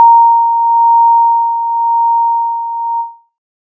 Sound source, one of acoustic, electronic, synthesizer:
synthesizer